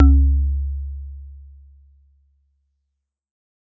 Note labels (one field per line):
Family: mallet percussion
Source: acoustic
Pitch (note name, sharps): C#2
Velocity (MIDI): 100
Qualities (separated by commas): dark